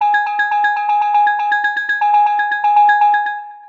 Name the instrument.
synthesizer mallet percussion instrument